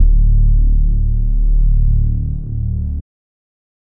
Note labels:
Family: bass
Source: synthesizer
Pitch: D1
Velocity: 127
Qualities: dark

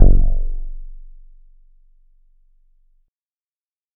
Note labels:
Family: keyboard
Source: electronic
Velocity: 100

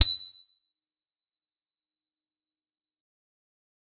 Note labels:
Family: guitar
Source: electronic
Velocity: 100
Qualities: bright, fast decay, percussive

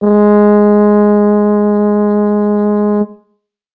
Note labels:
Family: brass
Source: acoustic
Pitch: G#3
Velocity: 75

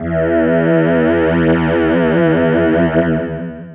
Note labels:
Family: voice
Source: synthesizer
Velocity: 100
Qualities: distorted, long release

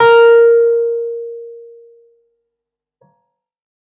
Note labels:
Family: keyboard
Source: electronic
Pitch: A#4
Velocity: 127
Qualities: fast decay

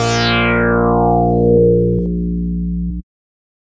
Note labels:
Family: bass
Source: synthesizer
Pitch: A#1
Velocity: 75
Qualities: distorted

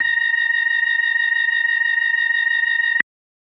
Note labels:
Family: organ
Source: electronic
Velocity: 50

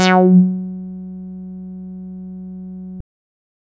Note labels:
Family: bass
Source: synthesizer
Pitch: F#3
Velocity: 75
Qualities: distorted

